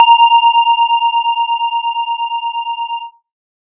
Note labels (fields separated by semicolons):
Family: synthesizer lead; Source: synthesizer; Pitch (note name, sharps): A#5; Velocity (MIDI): 127; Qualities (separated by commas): distorted